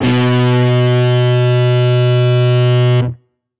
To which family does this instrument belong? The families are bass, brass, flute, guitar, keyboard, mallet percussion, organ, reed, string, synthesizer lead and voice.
guitar